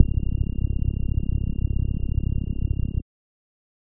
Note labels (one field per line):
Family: bass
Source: synthesizer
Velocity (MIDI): 127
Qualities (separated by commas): dark